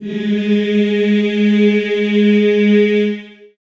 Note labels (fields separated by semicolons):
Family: voice; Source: acoustic; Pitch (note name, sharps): G#3; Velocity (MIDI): 127; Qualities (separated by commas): long release, reverb